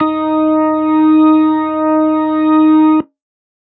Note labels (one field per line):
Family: organ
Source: electronic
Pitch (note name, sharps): D#4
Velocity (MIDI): 50